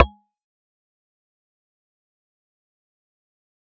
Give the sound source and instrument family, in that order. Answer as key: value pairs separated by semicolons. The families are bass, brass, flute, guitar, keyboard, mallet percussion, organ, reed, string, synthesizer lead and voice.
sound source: acoustic; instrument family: mallet percussion